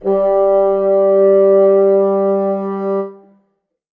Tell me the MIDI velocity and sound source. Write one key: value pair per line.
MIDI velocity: 50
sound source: acoustic